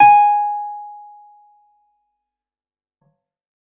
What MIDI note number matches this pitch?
80